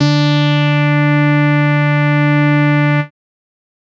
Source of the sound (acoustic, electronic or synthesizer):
synthesizer